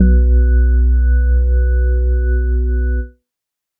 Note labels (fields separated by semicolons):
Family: organ; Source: electronic; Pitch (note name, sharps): B1; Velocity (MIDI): 75; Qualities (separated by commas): dark